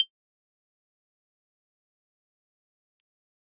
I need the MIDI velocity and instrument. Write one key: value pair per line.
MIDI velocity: 127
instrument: electronic keyboard